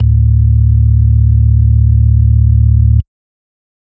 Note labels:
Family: organ; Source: electronic; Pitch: D1; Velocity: 127; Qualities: dark

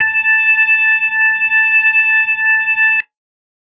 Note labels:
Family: organ; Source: electronic; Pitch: A5; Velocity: 75

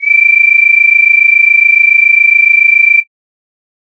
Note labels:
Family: flute; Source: synthesizer; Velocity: 75

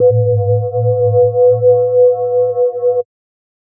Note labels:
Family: mallet percussion; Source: electronic; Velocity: 25; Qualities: multiphonic, non-linear envelope

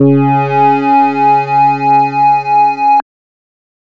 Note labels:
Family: bass; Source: synthesizer; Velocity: 127; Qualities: distorted, multiphonic

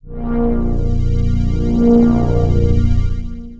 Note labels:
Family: synthesizer lead; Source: synthesizer; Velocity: 25; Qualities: long release, non-linear envelope

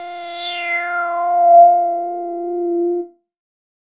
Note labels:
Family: bass; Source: synthesizer; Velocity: 25; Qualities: distorted, non-linear envelope

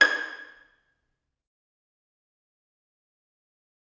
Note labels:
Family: string; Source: acoustic; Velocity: 100; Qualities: fast decay, percussive, reverb

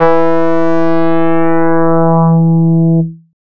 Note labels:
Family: bass; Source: synthesizer; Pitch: E3; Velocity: 75; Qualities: distorted

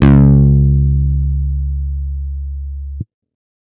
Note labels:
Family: guitar; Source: electronic; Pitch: C#2; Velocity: 25; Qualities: distorted

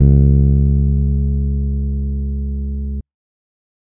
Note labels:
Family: bass; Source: electronic; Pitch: C#2; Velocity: 75

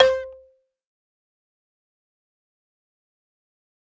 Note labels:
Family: mallet percussion; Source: acoustic; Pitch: C5; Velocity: 75; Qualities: fast decay, percussive, reverb

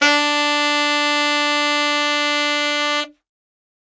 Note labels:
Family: reed; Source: acoustic; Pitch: D4; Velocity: 127; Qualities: bright

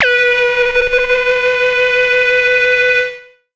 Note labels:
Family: synthesizer lead; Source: synthesizer; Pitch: B4; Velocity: 75; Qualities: distorted, multiphonic, non-linear envelope

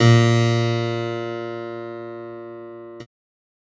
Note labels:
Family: keyboard; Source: electronic; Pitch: A#2; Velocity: 127; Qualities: bright

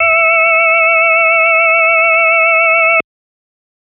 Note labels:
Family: organ; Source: electronic; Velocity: 100; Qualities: multiphonic

